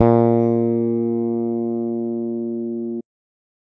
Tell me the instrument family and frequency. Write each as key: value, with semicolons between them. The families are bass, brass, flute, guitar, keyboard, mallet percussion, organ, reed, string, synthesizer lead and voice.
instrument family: bass; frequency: 116.5 Hz